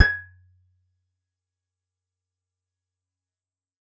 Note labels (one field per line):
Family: guitar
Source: acoustic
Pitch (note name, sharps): G#6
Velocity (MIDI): 100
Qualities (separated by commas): fast decay, percussive